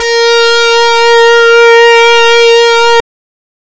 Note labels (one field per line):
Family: reed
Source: synthesizer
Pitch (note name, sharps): A#4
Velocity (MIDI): 127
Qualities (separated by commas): distorted, non-linear envelope